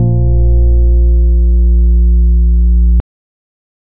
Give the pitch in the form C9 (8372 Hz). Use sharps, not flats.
A#1 (58.27 Hz)